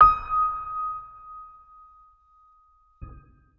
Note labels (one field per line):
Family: organ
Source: electronic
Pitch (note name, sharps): D#6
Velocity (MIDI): 75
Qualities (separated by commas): reverb